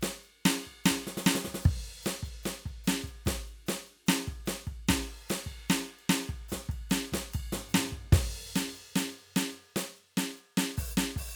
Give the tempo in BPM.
148 BPM